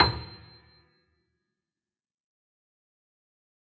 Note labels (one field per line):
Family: keyboard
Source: acoustic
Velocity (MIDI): 50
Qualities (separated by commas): fast decay, percussive, reverb